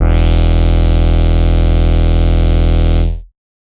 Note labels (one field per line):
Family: bass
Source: synthesizer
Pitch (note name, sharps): E1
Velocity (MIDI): 50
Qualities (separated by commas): bright, distorted